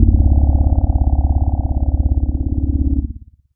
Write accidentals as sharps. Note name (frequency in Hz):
C#0 (17.32 Hz)